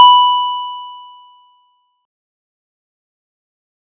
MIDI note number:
83